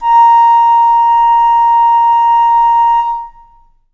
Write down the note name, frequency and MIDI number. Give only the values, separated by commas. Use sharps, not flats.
A#5, 932.3 Hz, 82